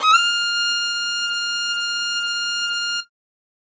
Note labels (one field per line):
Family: string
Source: acoustic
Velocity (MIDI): 127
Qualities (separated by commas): bright